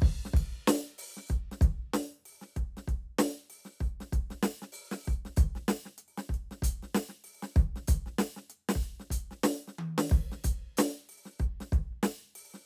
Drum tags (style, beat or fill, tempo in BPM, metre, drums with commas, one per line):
rock
beat
95 BPM
4/4
crash, ride, closed hi-hat, open hi-hat, hi-hat pedal, snare, high tom, kick